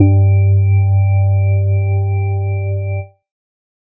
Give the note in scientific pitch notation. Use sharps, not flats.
G2